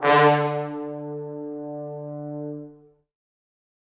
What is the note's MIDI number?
50